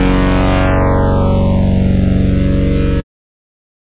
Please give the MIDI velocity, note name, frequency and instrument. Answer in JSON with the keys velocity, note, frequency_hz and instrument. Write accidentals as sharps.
{"velocity": 127, "note": "F#0", "frequency_hz": 23.12, "instrument": "synthesizer bass"}